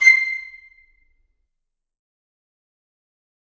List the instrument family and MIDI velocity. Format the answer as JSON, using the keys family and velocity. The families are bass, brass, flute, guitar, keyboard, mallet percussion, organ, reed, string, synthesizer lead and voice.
{"family": "reed", "velocity": 127}